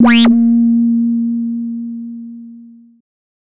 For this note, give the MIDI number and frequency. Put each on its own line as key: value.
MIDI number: 58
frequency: 233.1 Hz